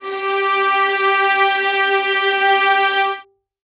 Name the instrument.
acoustic string instrument